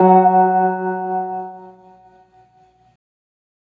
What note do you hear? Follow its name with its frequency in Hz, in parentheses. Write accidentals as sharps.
F#3 (185 Hz)